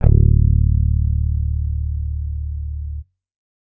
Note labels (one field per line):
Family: bass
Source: electronic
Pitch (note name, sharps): D1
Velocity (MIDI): 127